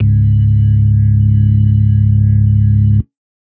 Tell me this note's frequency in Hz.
34.65 Hz